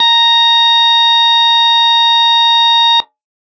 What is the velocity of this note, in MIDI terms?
127